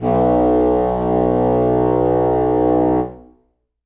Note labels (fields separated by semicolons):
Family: reed; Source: acoustic; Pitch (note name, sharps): B1; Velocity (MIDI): 25; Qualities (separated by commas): reverb